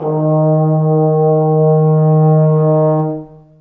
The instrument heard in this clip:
acoustic brass instrument